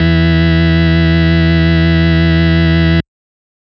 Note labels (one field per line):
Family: organ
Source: electronic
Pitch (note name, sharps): E2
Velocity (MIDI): 127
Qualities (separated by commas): bright, distorted